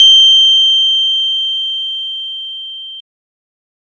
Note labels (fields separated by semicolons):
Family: organ; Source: electronic; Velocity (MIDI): 75; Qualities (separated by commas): bright